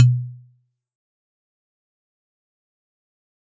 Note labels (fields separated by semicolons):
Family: mallet percussion; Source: acoustic; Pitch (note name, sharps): B2; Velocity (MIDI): 100; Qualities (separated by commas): fast decay, percussive